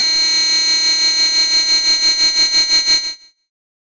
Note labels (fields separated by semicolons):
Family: bass; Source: synthesizer; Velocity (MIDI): 25; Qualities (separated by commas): bright, distorted